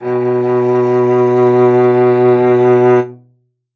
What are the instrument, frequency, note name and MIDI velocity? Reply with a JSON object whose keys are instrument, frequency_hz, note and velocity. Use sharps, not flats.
{"instrument": "acoustic string instrument", "frequency_hz": 123.5, "note": "B2", "velocity": 25}